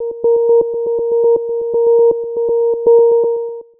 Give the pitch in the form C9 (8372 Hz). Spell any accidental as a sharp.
A#4 (466.2 Hz)